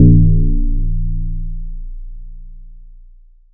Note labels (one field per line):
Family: mallet percussion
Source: electronic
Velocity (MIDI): 100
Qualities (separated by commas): multiphonic